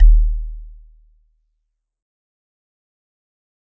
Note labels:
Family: mallet percussion; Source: acoustic; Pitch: D#1; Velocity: 50; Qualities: dark, fast decay, percussive

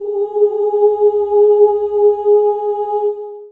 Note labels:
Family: voice; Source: acoustic; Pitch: G#4; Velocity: 127; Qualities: long release, reverb

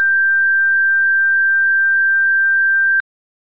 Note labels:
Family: organ; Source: electronic; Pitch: G6; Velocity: 25; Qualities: bright

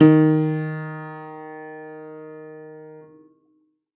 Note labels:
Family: keyboard; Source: acoustic; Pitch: D#3; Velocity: 100; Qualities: reverb

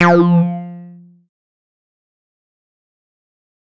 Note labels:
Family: bass; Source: synthesizer; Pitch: F3; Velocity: 100; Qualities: distorted, fast decay

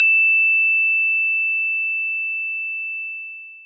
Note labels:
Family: mallet percussion; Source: acoustic; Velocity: 75; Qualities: bright, distorted, long release

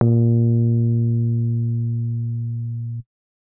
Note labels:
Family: keyboard; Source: electronic; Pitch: A#2; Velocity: 75; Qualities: dark, distorted

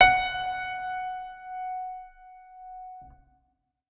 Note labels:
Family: organ; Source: electronic; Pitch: F#5; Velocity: 127; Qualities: reverb

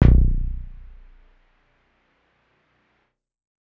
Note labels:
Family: keyboard; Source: electronic; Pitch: A#0; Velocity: 75

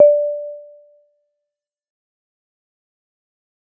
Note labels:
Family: mallet percussion; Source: acoustic; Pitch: D5; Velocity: 25; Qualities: fast decay, percussive

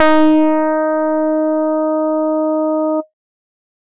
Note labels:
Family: bass; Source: synthesizer; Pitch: D#4; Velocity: 127

